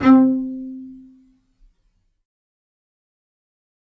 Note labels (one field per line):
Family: string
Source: acoustic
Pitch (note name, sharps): C4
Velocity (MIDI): 50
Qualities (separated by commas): fast decay, reverb